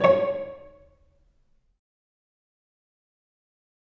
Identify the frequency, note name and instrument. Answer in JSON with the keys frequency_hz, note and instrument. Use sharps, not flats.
{"frequency_hz": 554.4, "note": "C#5", "instrument": "acoustic string instrument"}